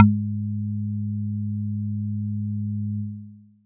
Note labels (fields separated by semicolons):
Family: mallet percussion; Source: acoustic; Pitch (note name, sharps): G#2; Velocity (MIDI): 127